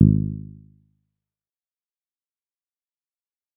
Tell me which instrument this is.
synthesizer bass